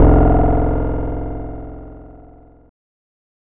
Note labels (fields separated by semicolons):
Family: guitar; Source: electronic; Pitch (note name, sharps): F0; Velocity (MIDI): 75; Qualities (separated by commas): bright, distorted